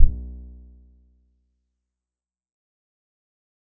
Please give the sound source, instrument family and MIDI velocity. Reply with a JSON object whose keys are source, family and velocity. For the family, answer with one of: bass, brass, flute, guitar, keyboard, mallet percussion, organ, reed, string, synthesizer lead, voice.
{"source": "acoustic", "family": "guitar", "velocity": 25}